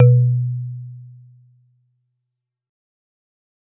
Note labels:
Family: mallet percussion; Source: acoustic; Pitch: B2; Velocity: 25; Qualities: dark, fast decay

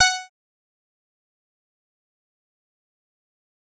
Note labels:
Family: bass; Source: synthesizer; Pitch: F#5; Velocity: 100; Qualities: bright, distorted, fast decay, percussive

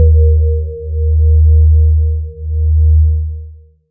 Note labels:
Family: voice; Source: synthesizer; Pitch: D#2; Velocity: 25; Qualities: dark, long release

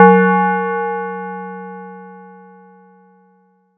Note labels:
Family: mallet percussion; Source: acoustic; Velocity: 75; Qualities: multiphonic

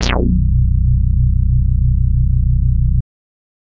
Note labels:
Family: bass; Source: synthesizer; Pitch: B0; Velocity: 25; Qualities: distorted

